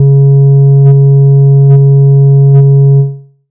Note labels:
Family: bass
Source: synthesizer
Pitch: C#3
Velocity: 127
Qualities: dark

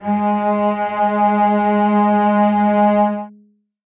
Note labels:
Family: string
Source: acoustic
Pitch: G#3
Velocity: 75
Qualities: reverb

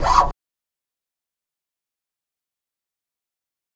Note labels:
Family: bass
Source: electronic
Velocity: 50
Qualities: fast decay, percussive, reverb

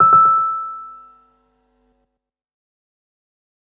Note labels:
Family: keyboard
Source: electronic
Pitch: E6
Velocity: 25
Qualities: fast decay, tempo-synced

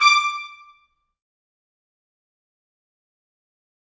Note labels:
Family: brass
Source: acoustic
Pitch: D6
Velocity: 127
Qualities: fast decay, percussive, reverb

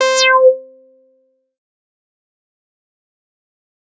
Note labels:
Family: bass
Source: synthesizer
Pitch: C5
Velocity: 127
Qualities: bright, distorted, fast decay

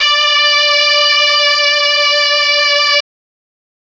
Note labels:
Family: brass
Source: electronic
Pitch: D5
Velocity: 127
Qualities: bright

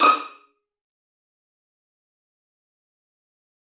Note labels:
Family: string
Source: acoustic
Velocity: 75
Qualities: fast decay, percussive, reverb

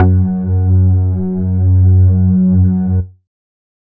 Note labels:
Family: bass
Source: synthesizer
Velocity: 75

